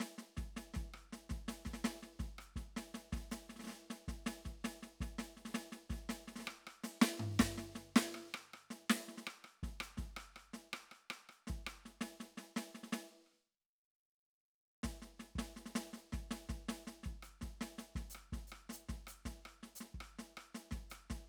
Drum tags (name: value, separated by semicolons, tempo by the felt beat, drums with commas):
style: Venezuelan merengue; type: beat; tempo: 324 eighth notes per minute; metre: 5/8; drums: hi-hat pedal, snare, cross-stick, floor tom, kick